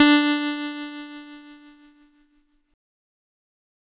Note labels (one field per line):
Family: keyboard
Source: electronic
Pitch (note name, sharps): D4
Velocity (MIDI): 127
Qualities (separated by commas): bright, distorted